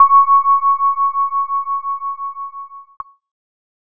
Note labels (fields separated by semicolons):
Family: keyboard; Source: electronic; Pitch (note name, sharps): C#6; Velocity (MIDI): 25; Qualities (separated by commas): distorted